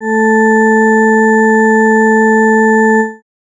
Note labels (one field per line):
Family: organ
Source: electronic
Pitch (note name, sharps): A3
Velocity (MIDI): 25